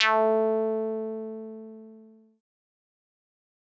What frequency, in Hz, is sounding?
220 Hz